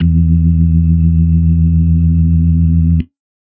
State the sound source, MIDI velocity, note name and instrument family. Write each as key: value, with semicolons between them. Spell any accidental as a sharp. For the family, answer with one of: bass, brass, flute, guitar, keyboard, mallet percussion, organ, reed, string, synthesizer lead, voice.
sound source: electronic; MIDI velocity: 50; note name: E2; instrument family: organ